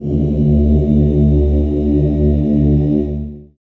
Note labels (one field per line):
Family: voice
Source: acoustic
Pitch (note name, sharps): D2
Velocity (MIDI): 50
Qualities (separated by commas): dark, long release, reverb